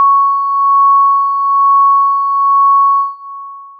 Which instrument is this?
synthesizer lead